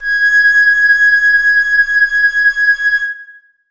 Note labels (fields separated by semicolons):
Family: flute; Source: acoustic; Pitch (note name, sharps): G#6; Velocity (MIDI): 100; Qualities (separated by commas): reverb